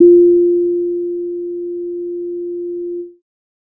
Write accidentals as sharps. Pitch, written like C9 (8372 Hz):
F4 (349.2 Hz)